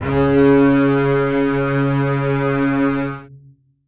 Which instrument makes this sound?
acoustic string instrument